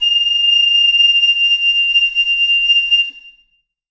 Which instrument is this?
acoustic flute